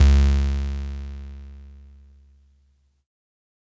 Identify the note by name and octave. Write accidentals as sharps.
C#2